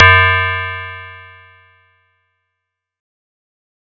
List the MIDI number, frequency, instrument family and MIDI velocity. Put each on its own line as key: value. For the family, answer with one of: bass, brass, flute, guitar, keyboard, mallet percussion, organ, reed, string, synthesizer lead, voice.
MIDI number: 42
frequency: 92.5 Hz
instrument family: mallet percussion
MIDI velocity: 127